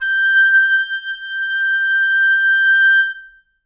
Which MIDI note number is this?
91